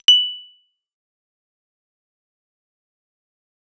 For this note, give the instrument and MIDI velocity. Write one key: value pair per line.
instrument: synthesizer bass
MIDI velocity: 127